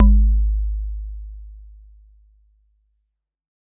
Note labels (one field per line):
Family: mallet percussion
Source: acoustic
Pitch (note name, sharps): G#1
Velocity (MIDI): 50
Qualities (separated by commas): dark